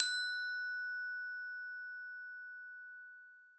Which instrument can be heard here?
acoustic mallet percussion instrument